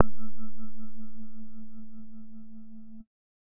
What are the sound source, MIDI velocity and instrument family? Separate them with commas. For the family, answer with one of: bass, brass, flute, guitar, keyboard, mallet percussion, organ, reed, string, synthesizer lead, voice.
synthesizer, 25, bass